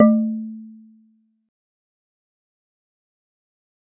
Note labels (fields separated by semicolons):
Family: mallet percussion; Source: acoustic; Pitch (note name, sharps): A3; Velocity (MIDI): 50; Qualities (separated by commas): fast decay